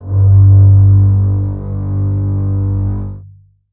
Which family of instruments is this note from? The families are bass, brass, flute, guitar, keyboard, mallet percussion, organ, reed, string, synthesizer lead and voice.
string